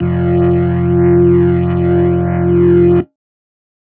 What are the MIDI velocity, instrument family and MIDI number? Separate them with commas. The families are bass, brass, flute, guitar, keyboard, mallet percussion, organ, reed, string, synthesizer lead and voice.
75, keyboard, 29